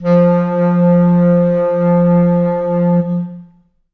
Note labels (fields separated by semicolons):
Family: reed; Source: acoustic; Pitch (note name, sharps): F3; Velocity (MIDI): 25; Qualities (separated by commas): long release, reverb